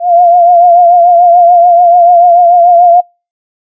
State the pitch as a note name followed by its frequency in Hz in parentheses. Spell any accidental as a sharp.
F5 (698.5 Hz)